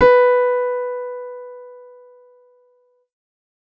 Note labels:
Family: keyboard; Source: synthesizer; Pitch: B4; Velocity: 100

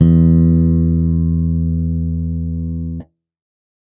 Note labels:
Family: bass; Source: electronic; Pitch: E2; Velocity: 75

